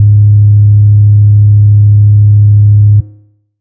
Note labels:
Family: bass; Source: synthesizer; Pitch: G#2; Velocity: 50; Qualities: dark

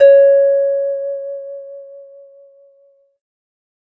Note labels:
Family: guitar; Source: acoustic; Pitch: C#5; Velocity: 127

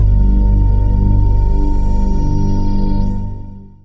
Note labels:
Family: synthesizer lead; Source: synthesizer; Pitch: G0; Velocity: 127; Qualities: long release

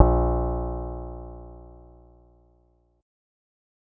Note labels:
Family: bass; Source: synthesizer; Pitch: A#1; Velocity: 100

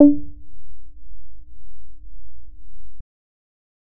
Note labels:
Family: bass; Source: synthesizer; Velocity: 50; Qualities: dark

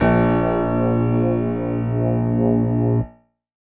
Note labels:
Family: keyboard; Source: electronic; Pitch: A#1; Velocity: 100; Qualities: reverb

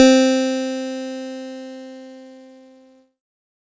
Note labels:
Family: keyboard; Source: electronic; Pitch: C4; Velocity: 75; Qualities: bright, distorted

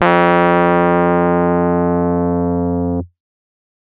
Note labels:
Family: keyboard; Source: electronic; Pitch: F2; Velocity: 100; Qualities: distorted

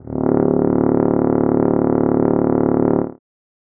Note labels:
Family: brass; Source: acoustic; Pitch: D1; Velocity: 100; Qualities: dark

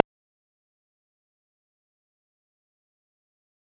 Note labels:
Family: guitar; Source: electronic; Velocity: 25; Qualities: fast decay, percussive

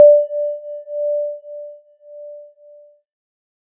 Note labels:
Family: keyboard; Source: synthesizer; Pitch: D5; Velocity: 25

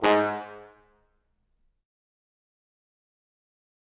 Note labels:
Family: brass; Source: acoustic; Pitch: G#2; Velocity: 100; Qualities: fast decay, percussive, reverb

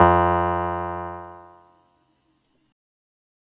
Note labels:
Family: keyboard; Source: electronic; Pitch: F2; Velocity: 50

